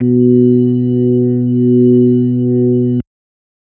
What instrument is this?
electronic organ